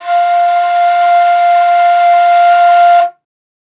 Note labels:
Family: flute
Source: acoustic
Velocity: 50

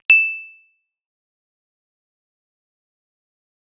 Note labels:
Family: bass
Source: synthesizer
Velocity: 25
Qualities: bright, fast decay, percussive

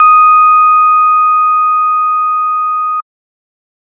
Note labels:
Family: organ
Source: electronic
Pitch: D#6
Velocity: 75

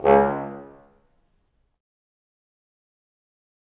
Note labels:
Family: brass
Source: acoustic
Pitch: C#2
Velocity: 75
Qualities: fast decay, reverb

